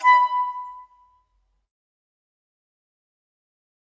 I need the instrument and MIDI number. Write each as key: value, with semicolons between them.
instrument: acoustic flute; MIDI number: 83